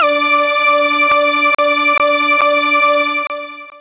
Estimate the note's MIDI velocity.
50